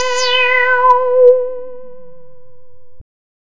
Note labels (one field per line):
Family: bass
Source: synthesizer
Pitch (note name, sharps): B4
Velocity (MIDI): 127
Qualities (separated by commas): bright, distorted